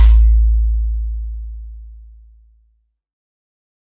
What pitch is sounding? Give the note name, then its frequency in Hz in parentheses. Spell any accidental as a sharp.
A1 (55 Hz)